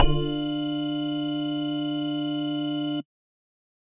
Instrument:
synthesizer bass